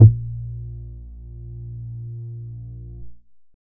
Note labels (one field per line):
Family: bass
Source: synthesizer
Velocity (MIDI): 25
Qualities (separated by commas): distorted